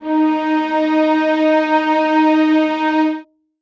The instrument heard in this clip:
acoustic string instrument